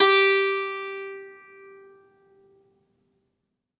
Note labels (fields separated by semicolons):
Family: guitar; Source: acoustic; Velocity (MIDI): 127; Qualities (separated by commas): bright